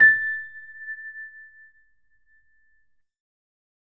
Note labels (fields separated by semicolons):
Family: keyboard; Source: electronic; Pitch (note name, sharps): A6; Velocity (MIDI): 75